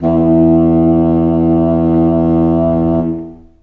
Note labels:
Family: reed; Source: acoustic; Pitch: E2; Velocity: 50; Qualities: long release, reverb

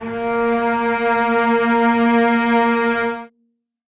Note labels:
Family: string; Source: acoustic; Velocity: 75; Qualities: reverb

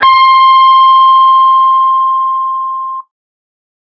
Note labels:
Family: guitar; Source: electronic; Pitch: C6; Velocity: 127; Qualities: distorted

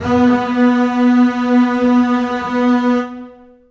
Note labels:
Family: string; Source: acoustic; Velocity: 127; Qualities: long release, reverb

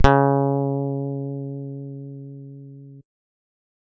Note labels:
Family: guitar; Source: electronic; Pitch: C#3; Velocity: 127

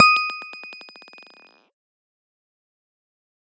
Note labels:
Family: guitar; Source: electronic; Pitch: D#6; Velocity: 127; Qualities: fast decay, percussive

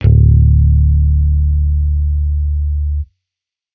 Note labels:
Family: bass; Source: electronic; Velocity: 75

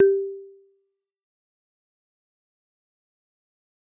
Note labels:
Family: mallet percussion; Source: acoustic; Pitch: G4; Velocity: 100; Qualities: fast decay, percussive

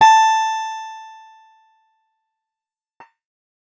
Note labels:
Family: guitar; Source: acoustic; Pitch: A5; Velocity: 50; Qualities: bright, distorted, fast decay

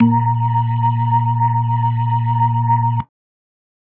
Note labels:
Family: organ; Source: electronic; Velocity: 100

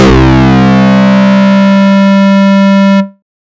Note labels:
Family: bass; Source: synthesizer; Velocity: 100; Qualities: bright, distorted

